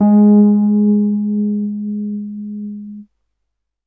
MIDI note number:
56